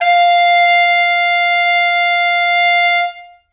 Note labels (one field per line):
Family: reed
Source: acoustic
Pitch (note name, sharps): F5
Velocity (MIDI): 127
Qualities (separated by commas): reverb